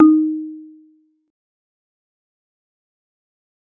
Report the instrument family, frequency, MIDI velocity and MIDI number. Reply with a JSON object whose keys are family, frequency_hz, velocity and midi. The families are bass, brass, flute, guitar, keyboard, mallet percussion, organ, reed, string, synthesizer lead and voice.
{"family": "mallet percussion", "frequency_hz": 311.1, "velocity": 50, "midi": 63}